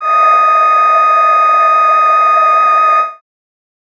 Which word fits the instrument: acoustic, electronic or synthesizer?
synthesizer